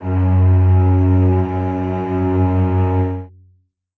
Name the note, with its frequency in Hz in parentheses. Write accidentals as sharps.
F#2 (92.5 Hz)